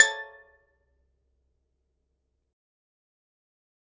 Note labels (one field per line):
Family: mallet percussion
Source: acoustic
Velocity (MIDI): 127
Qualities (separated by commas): fast decay, percussive, reverb